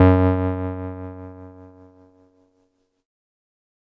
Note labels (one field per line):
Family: keyboard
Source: electronic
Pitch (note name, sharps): F#2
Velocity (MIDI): 50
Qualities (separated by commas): distorted